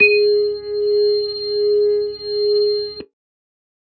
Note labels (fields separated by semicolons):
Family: organ; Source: electronic; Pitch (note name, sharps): G#4; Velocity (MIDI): 50